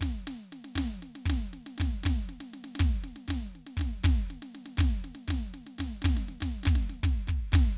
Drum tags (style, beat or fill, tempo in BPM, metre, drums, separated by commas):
march, beat, 120 BPM, 4/4, hi-hat pedal, snare, kick